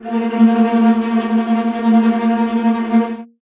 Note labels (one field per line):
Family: string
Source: acoustic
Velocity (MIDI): 25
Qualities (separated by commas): bright, non-linear envelope, reverb